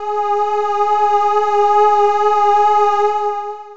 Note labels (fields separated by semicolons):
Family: voice; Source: synthesizer; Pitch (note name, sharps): G#4; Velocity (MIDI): 75; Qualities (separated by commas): distorted, long release